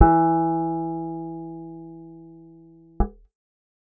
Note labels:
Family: guitar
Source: acoustic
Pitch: E3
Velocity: 50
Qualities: dark

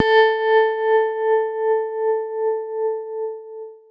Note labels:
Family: guitar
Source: electronic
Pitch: A4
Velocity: 127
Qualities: bright, long release, reverb

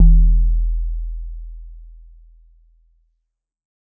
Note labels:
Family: mallet percussion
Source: acoustic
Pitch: E1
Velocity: 75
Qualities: dark

